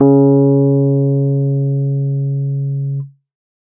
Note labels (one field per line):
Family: keyboard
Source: electronic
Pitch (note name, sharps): C#3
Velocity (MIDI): 100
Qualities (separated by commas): dark